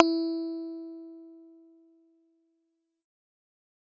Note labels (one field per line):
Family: bass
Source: synthesizer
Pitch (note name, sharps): E4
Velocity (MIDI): 100